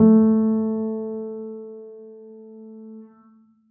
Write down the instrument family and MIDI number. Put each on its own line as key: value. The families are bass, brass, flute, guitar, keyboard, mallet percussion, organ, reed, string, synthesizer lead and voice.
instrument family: keyboard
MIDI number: 57